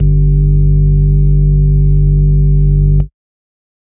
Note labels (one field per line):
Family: organ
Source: electronic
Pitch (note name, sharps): G1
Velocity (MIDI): 127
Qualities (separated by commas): dark